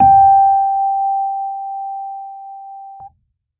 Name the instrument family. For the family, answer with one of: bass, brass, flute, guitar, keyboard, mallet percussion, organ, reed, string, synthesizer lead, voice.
keyboard